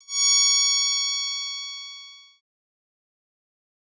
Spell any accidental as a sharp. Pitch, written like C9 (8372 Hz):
C#6 (1109 Hz)